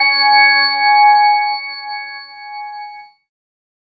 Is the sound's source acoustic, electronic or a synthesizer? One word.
synthesizer